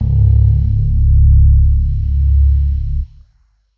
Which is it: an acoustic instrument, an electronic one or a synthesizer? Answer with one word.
electronic